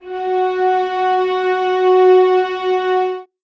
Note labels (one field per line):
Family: string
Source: acoustic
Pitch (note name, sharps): F#4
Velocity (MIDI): 50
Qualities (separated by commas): reverb